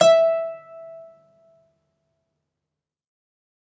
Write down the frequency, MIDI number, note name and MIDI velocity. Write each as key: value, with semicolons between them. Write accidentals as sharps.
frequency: 659.3 Hz; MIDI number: 76; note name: E5; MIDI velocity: 100